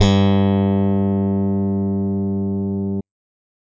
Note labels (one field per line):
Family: bass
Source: electronic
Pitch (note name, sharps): G2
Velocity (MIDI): 50